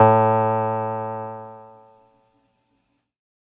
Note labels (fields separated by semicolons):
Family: keyboard; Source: electronic; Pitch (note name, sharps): A2; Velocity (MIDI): 100